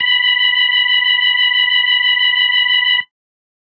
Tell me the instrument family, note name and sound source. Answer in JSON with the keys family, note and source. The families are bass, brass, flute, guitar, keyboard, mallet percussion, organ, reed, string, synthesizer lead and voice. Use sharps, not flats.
{"family": "organ", "note": "B5", "source": "electronic"}